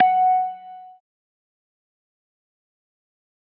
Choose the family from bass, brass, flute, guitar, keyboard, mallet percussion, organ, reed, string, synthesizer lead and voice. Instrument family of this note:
organ